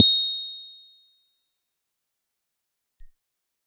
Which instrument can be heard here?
electronic keyboard